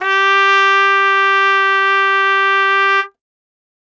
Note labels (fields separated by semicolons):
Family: brass; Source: acoustic; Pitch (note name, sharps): G4; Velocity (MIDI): 75; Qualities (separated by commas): bright